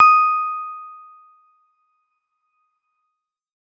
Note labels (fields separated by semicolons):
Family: keyboard; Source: electronic; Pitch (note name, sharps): D#6; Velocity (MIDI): 75